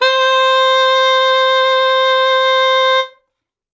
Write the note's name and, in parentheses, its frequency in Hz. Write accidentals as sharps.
C5 (523.3 Hz)